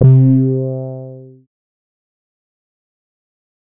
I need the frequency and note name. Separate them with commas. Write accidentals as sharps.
130.8 Hz, C3